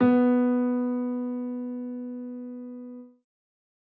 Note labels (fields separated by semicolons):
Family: keyboard; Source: acoustic; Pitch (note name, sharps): B3; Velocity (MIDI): 50